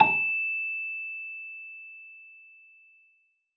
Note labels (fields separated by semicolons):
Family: mallet percussion; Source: acoustic; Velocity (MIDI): 25; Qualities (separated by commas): reverb